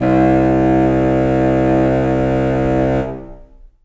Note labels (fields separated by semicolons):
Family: reed; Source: acoustic; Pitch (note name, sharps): C2; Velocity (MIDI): 100; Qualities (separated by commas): distorted, long release, reverb